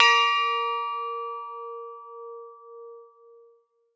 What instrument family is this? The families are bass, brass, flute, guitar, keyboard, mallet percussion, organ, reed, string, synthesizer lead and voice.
mallet percussion